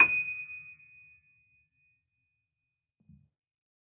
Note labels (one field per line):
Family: keyboard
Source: acoustic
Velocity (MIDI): 50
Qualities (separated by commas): fast decay, percussive